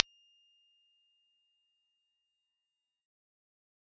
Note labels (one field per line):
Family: bass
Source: synthesizer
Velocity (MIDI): 75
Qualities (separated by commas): fast decay, percussive